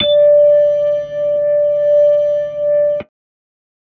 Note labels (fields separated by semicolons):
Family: organ; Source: electronic; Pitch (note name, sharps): D5; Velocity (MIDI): 127